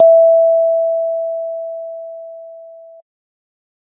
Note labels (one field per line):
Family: keyboard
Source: electronic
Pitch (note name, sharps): E5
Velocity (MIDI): 75